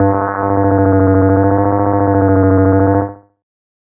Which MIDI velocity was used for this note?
75